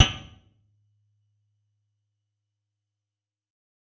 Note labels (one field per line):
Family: guitar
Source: electronic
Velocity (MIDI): 100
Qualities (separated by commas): fast decay, percussive, reverb